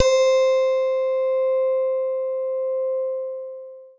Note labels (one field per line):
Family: guitar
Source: synthesizer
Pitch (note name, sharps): C5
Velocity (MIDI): 127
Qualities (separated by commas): bright, long release